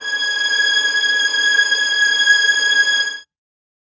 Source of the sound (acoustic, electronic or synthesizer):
acoustic